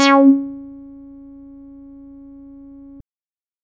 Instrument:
synthesizer bass